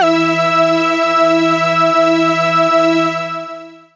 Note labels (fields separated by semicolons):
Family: synthesizer lead; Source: synthesizer; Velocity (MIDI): 100; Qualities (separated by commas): bright, long release